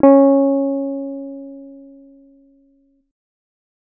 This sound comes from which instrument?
acoustic guitar